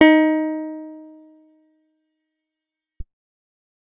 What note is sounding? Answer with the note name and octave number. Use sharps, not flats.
D#4